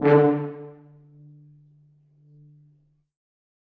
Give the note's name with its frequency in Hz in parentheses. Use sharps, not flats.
D3 (146.8 Hz)